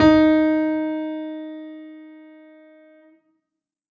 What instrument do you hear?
acoustic keyboard